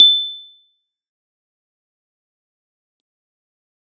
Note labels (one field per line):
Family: keyboard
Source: electronic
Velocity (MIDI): 50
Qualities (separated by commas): bright, fast decay, percussive